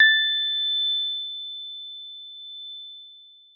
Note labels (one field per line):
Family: mallet percussion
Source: acoustic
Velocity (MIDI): 100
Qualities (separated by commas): bright